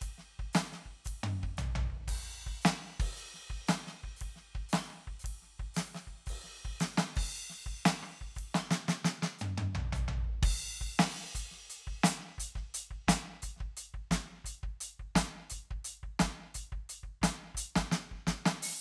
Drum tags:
rock, beat, 115 BPM, 4/4, crash, ride, closed hi-hat, open hi-hat, hi-hat pedal, snare, cross-stick, high tom, floor tom, kick

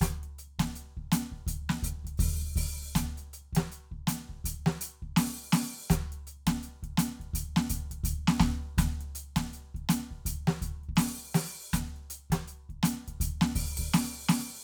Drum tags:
New Orleans funk, beat, 82 BPM, 4/4, closed hi-hat, open hi-hat, hi-hat pedal, snare, kick

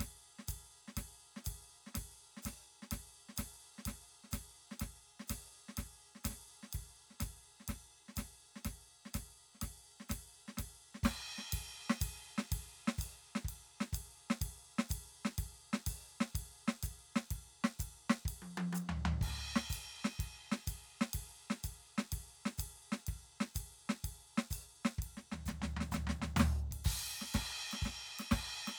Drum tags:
rock shuffle, beat, 125 BPM, 4/4, crash, ride, closed hi-hat, hi-hat pedal, snare, high tom, floor tom, kick

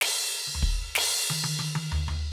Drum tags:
funk rock, fill, 92 BPM, 4/4, crash, snare, high tom, floor tom, kick

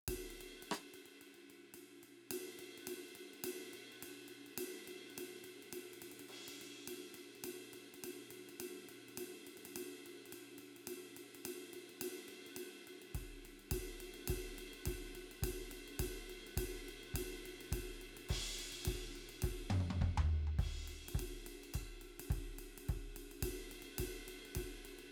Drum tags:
jazz, beat, 105 BPM, 4/4, ride, ride bell, cross-stick, mid tom, floor tom, kick

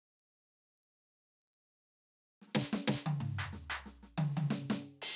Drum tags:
New Orleans funk, fill, 93 BPM, 4/4, crash, ride, percussion, snare, high tom, mid tom

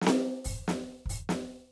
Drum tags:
half-time rock, fill, 140 BPM, 4/4, closed hi-hat, open hi-hat, hi-hat pedal, snare, kick

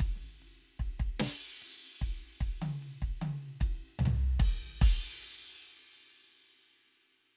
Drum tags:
rock, beat, 50 BPM, 4/4, crash, ride, snare, high tom, floor tom, kick

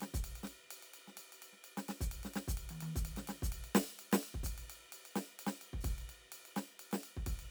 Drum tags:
linear jazz, beat, 128 BPM, 4/4, ride, hi-hat pedal, snare, high tom, kick

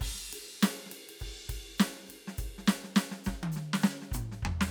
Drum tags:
New Orleans funk, beat, 102 BPM, 4/4, crash, ride, hi-hat pedal, snare, cross-stick, high tom, mid tom, floor tom, kick

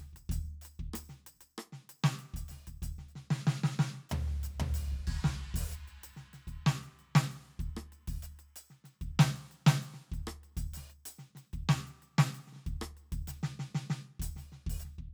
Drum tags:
funk, beat, 95 BPM, 4/4, crash, percussion, snare, cross-stick, floor tom, kick

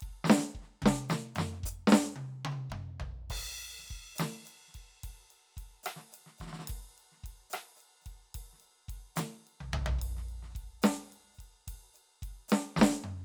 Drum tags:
blues shuffle, beat, 72 BPM, 4/4, crash, ride, hi-hat pedal, snare, cross-stick, high tom, mid tom, floor tom, kick

